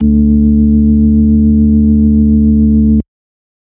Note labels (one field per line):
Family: organ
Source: electronic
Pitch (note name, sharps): D2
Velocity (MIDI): 127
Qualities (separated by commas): dark